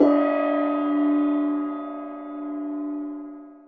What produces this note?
acoustic mallet percussion instrument